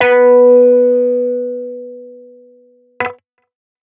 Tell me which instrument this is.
electronic guitar